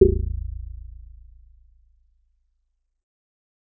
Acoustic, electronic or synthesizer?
synthesizer